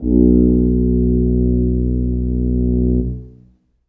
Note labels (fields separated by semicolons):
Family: brass; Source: acoustic; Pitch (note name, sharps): B1; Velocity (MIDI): 50; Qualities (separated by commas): dark, reverb